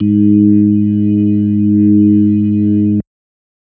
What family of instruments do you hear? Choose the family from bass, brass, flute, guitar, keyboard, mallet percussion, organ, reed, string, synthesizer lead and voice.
organ